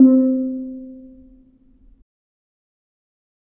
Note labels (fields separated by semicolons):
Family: mallet percussion; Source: acoustic; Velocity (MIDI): 50; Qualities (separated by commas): fast decay, reverb